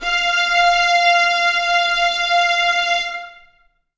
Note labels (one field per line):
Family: string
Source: acoustic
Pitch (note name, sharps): F5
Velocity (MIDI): 75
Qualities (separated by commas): reverb